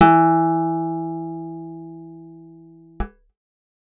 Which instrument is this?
acoustic guitar